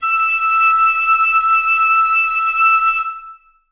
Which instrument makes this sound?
acoustic flute